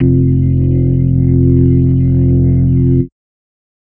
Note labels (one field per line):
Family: organ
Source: electronic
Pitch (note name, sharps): F1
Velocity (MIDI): 50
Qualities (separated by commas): dark, distorted